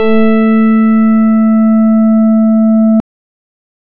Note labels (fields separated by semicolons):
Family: organ; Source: electronic; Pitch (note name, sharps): A3; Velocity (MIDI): 127; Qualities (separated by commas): dark